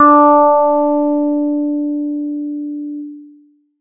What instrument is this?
synthesizer bass